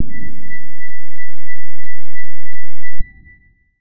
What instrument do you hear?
electronic guitar